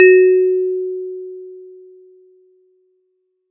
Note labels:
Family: mallet percussion; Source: acoustic; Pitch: F#4; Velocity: 75

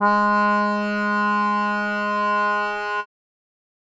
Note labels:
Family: reed; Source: acoustic; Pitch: G#3; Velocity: 50

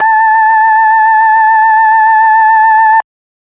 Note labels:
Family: organ; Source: electronic; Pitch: A5; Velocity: 75

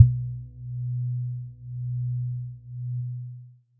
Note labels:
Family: mallet percussion; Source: electronic; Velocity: 25; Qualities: long release

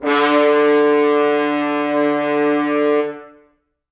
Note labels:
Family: brass; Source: acoustic; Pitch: D3; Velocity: 127; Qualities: reverb

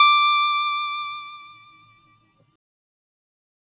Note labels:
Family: keyboard; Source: synthesizer; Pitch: D6; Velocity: 75; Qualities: bright, fast decay

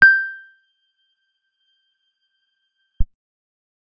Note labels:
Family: guitar; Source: acoustic; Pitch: G6; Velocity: 25; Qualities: percussive

